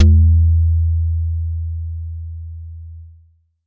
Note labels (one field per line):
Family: bass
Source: synthesizer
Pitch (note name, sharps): E2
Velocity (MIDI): 75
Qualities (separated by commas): distorted